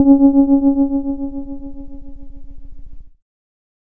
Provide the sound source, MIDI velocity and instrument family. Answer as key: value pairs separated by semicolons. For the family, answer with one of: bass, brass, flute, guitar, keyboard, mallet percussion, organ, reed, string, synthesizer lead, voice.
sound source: electronic; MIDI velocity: 75; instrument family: keyboard